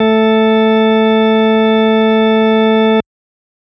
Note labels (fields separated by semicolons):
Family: organ; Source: electronic; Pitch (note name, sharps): A3; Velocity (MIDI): 25